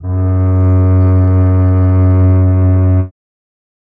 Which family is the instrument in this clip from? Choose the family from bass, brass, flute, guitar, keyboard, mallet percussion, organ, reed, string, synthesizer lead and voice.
string